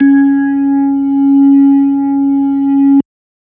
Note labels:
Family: organ; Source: electronic; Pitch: C#4; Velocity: 50

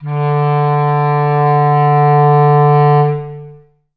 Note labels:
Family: reed; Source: acoustic; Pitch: D3; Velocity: 100; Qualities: long release, reverb

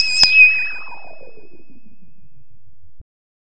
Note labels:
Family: bass; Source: synthesizer; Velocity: 127; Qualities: bright, distorted

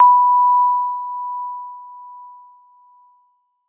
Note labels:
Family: keyboard; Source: electronic; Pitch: B5; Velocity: 50

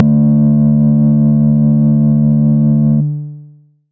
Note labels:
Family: bass; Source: synthesizer; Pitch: D2; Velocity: 100; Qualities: long release, multiphonic

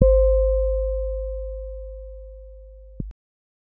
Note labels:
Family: keyboard; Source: electronic; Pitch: C5; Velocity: 25; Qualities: dark

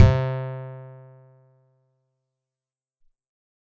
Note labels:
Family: guitar; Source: acoustic; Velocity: 127

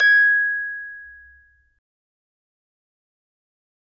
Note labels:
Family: mallet percussion; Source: acoustic; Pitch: G#6; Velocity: 25; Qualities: fast decay, reverb

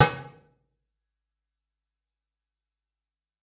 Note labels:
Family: guitar; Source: electronic; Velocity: 25; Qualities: fast decay, percussive, reverb

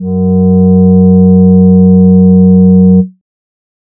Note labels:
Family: voice; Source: synthesizer; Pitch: F#2; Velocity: 25; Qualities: dark

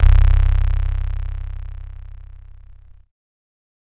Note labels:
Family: keyboard; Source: electronic; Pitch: C1; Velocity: 75; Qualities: bright, distorted

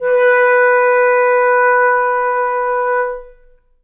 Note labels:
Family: reed; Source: acoustic; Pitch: B4; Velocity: 50; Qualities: long release, reverb

